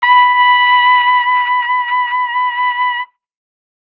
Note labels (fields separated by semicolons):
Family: brass; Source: acoustic; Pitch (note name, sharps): B5; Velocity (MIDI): 25